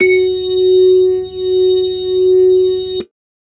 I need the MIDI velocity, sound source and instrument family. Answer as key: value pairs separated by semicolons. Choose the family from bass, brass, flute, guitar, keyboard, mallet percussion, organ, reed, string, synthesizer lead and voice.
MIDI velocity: 25; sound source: electronic; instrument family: organ